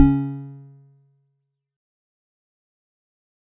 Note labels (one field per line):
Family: mallet percussion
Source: acoustic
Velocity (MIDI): 127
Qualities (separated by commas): fast decay, percussive